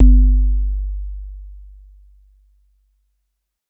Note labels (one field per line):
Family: mallet percussion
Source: acoustic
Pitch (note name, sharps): G1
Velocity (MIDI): 127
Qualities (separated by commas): dark, non-linear envelope